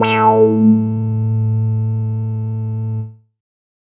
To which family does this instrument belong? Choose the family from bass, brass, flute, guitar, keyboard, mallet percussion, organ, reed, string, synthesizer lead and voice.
bass